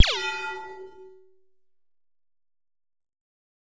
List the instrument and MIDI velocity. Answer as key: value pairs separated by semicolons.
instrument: synthesizer bass; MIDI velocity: 127